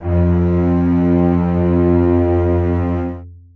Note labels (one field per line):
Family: string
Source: acoustic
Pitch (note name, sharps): F2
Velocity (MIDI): 50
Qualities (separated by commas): long release, reverb